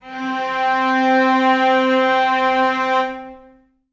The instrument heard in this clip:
acoustic string instrument